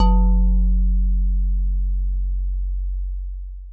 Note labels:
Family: mallet percussion; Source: acoustic; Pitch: F#1; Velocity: 50; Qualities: dark, long release, reverb

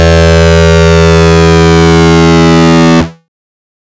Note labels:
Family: bass; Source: synthesizer; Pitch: E2; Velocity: 75; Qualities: bright, distorted

